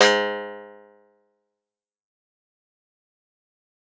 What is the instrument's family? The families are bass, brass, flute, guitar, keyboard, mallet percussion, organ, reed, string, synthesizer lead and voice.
guitar